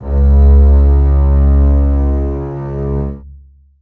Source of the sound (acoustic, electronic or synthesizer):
acoustic